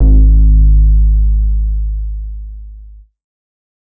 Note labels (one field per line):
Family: bass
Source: synthesizer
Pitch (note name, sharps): G#1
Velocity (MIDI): 50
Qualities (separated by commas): distorted